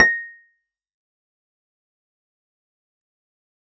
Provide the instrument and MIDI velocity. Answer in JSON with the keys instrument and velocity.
{"instrument": "acoustic guitar", "velocity": 75}